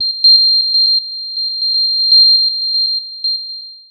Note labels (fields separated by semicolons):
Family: synthesizer lead; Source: synthesizer; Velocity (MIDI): 75; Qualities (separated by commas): bright, long release, tempo-synced